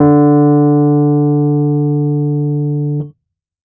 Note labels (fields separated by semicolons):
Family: keyboard; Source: electronic; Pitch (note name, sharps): D3; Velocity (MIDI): 75; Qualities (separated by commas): dark